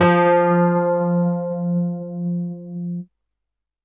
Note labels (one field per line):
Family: keyboard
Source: electronic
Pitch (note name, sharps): F3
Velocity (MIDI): 127